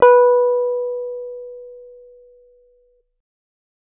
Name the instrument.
acoustic guitar